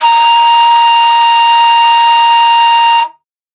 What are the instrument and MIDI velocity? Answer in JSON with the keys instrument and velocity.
{"instrument": "acoustic flute", "velocity": 100}